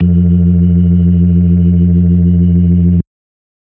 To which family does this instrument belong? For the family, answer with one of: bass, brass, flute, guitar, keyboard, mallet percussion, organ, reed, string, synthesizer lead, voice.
organ